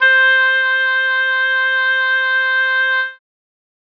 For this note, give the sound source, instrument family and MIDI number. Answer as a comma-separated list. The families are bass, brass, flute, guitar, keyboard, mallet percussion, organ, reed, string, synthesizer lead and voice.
acoustic, reed, 72